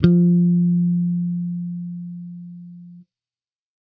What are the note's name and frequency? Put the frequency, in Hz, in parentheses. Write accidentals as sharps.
F3 (174.6 Hz)